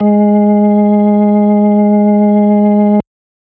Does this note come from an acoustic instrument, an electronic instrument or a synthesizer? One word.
electronic